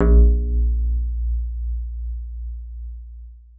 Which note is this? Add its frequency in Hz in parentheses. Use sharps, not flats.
A#1 (58.27 Hz)